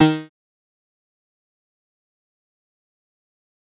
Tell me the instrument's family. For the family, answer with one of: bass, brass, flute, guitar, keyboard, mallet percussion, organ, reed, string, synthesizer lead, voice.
bass